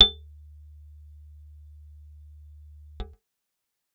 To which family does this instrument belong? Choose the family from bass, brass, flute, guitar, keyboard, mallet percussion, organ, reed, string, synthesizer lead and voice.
guitar